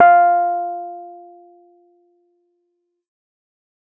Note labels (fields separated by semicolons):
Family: keyboard; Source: electronic; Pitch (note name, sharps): F5; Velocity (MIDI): 75